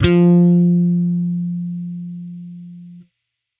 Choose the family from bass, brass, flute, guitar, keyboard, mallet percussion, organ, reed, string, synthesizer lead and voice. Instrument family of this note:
bass